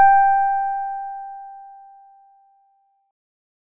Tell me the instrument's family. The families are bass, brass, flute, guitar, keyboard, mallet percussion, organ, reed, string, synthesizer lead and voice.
organ